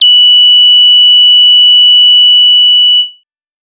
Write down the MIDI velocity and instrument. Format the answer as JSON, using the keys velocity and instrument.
{"velocity": 127, "instrument": "synthesizer bass"}